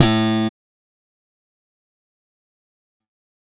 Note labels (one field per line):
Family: bass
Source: electronic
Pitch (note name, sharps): A2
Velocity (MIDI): 75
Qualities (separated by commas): bright, fast decay